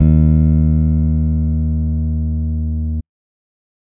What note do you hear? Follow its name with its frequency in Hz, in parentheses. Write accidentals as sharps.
D#2 (77.78 Hz)